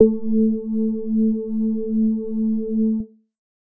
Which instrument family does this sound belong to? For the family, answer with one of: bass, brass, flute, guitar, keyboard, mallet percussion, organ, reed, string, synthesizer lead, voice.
keyboard